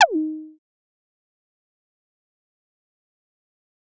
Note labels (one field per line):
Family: bass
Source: synthesizer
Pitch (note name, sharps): D#4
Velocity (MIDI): 100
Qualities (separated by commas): distorted, fast decay, percussive